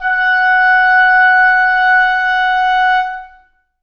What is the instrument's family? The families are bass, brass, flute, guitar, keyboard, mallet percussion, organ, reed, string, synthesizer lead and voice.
reed